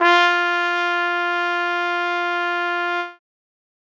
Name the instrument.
acoustic brass instrument